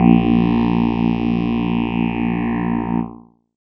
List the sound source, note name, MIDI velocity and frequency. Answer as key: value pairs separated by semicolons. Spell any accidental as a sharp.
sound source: electronic; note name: A#1; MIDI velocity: 75; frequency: 58.27 Hz